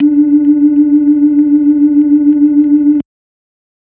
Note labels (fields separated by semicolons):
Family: organ; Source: electronic; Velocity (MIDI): 25; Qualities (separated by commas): dark